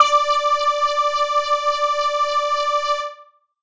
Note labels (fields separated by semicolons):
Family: keyboard; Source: electronic; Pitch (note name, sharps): D5; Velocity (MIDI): 127; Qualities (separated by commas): bright, distorted